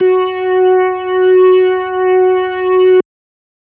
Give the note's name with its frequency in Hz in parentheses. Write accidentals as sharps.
F#4 (370 Hz)